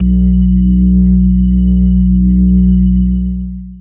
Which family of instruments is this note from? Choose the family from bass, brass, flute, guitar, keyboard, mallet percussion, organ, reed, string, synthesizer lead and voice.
organ